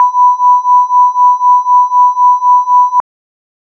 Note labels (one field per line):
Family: organ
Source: electronic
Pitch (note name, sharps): B5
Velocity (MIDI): 127